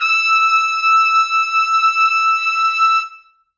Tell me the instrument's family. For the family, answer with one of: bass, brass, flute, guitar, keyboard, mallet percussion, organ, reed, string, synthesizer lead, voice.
brass